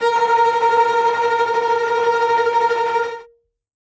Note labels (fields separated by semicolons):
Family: string; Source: acoustic; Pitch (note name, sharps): A#4; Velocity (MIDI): 100; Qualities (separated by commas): bright, non-linear envelope, reverb